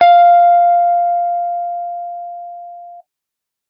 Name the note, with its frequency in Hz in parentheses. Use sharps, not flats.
F5 (698.5 Hz)